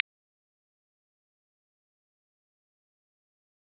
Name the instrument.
electronic guitar